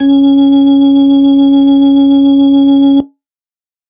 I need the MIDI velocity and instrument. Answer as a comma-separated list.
75, electronic organ